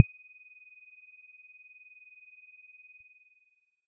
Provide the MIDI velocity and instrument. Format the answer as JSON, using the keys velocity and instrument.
{"velocity": 25, "instrument": "electronic mallet percussion instrument"}